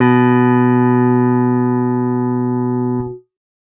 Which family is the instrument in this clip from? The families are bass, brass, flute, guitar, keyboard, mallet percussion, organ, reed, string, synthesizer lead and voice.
guitar